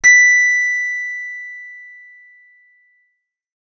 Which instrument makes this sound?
acoustic guitar